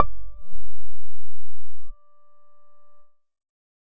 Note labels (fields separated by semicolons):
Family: bass; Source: synthesizer; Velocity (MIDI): 25; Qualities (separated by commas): distorted